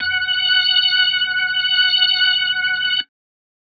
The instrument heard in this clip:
electronic organ